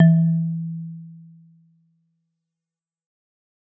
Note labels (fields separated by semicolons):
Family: mallet percussion; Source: acoustic; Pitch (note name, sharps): E3; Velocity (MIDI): 75; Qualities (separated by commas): dark, fast decay, reverb